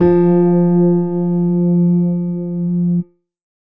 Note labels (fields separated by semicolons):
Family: keyboard; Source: electronic; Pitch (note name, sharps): F3; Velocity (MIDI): 50; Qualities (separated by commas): reverb